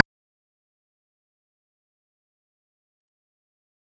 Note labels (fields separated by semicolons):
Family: bass; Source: synthesizer; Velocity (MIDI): 25; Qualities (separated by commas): fast decay, percussive